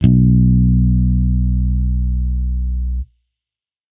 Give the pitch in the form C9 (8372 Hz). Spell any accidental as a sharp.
B1 (61.74 Hz)